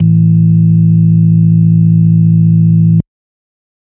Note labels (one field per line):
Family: organ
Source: electronic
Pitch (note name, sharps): A1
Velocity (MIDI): 127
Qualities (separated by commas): dark